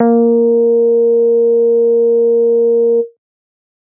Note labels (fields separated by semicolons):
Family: bass; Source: synthesizer; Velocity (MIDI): 75